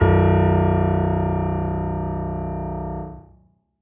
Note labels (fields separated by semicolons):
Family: keyboard; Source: acoustic; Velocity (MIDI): 100; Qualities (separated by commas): reverb